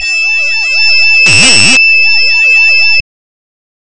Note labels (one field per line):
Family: reed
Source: synthesizer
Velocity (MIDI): 100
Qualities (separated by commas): bright, distorted, non-linear envelope